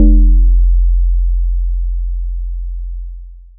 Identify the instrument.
electronic mallet percussion instrument